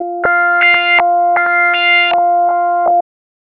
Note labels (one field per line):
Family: bass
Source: synthesizer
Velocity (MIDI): 75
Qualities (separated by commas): tempo-synced